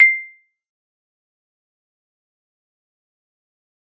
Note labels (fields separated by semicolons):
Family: mallet percussion; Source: acoustic; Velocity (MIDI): 127; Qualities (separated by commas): fast decay, percussive